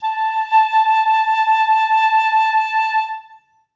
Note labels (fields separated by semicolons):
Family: flute; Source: acoustic; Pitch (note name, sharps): A5; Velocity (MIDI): 50; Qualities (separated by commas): reverb